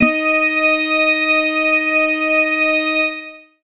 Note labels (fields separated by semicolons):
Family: organ; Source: electronic; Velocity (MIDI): 127; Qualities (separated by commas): reverb